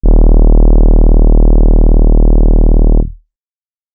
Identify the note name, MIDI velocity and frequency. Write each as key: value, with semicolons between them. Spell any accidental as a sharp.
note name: D#1; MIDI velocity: 100; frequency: 38.89 Hz